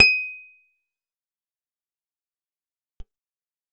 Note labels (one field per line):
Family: guitar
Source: acoustic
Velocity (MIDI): 75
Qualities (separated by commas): bright, fast decay, percussive